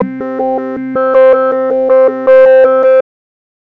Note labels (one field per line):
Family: bass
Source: synthesizer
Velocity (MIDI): 100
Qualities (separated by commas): tempo-synced